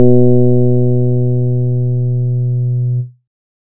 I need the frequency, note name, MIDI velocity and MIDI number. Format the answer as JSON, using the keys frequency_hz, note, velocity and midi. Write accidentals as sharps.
{"frequency_hz": 123.5, "note": "B2", "velocity": 127, "midi": 47}